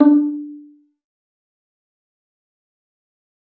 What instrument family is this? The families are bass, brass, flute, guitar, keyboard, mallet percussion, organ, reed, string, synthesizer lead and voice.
string